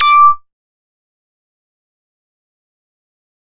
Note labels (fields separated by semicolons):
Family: bass; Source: synthesizer; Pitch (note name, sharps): D6; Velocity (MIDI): 100; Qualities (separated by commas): fast decay, percussive